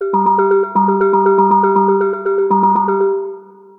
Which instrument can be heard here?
synthesizer mallet percussion instrument